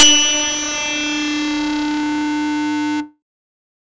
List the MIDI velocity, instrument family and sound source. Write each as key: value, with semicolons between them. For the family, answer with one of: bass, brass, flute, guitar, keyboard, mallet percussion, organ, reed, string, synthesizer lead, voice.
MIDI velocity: 100; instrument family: bass; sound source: synthesizer